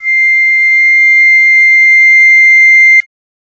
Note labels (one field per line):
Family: flute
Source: acoustic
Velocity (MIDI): 50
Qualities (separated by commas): bright